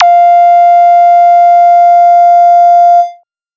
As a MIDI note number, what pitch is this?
77